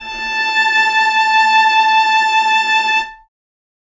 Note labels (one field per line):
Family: string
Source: acoustic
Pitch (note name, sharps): A5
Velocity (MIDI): 25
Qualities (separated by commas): reverb